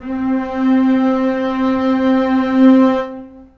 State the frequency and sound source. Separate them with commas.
261.6 Hz, acoustic